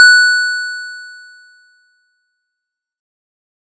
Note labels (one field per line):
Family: keyboard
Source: electronic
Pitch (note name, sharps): F#6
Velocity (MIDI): 100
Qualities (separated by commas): bright, distorted, fast decay